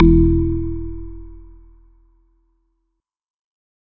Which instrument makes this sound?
electronic organ